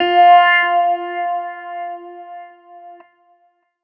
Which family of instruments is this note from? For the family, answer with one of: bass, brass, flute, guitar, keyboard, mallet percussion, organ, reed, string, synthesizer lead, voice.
keyboard